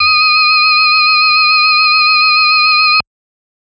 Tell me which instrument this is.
electronic organ